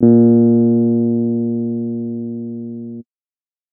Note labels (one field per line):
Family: keyboard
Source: electronic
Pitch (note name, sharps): A#2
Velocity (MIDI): 25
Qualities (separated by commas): dark